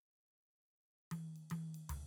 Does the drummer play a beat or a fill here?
fill